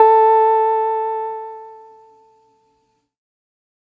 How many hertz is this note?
440 Hz